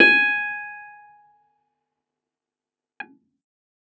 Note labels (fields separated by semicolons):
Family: keyboard; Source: electronic; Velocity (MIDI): 100; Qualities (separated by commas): distorted, fast decay